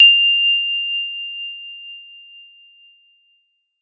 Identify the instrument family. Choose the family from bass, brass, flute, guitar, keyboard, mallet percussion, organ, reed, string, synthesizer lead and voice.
mallet percussion